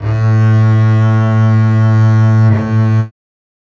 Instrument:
acoustic string instrument